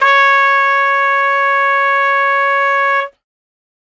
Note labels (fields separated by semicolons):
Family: brass; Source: acoustic; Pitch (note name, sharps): C#5; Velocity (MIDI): 25; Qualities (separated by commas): bright